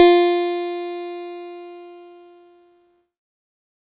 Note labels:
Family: keyboard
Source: electronic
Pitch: F4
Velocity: 127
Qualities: bright, distorted

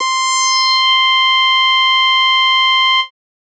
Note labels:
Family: bass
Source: synthesizer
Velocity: 127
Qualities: bright, distorted

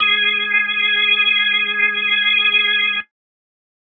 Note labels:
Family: organ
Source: electronic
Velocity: 50

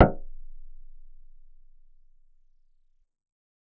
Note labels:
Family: bass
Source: synthesizer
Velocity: 75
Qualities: reverb

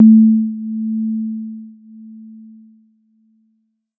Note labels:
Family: keyboard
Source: electronic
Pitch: A3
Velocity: 75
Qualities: dark

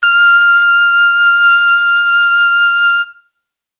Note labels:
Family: brass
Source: acoustic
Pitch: F6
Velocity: 25

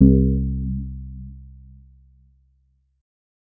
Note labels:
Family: bass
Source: synthesizer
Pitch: C2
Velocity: 25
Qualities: dark, distorted

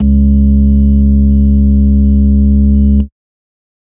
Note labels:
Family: organ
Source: electronic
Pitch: C#2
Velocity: 75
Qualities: dark

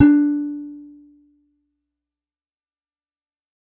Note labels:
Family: guitar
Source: acoustic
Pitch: D4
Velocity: 25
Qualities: fast decay

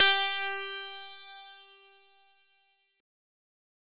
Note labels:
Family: synthesizer lead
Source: synthesizer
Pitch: G4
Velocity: 127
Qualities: bright, distorted

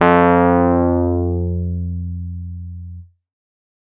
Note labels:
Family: keyboard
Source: electronic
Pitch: F2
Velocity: 75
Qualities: distorted

